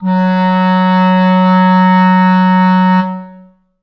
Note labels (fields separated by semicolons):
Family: reed; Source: acoustic; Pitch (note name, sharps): F#3; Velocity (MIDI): 100; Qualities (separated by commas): long release, reverb